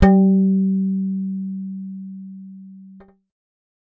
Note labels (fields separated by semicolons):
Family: bass; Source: synthesizer; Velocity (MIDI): 100; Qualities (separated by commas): dark